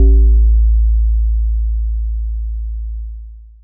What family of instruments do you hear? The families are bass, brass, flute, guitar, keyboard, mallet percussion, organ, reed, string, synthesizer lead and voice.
mallet percussion